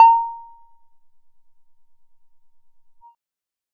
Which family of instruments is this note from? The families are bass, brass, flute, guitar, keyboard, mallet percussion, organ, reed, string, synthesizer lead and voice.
bass